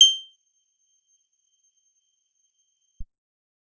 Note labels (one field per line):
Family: guitar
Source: acoustic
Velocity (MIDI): 127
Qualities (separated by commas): bright, percussive